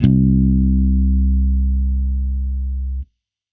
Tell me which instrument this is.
electronic bass